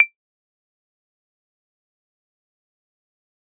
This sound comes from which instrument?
acoustic mallet percussion instrument